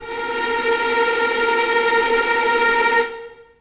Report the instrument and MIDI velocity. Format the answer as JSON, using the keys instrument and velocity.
{"instrument": "acoustic string instrument", "velocity": 50}